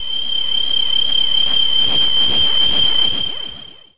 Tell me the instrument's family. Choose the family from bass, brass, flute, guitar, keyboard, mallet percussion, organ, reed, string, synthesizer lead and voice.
voice